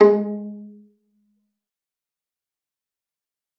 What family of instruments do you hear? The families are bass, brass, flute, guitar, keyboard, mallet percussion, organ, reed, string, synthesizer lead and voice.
string